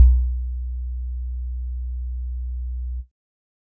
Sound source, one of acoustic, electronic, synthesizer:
electronic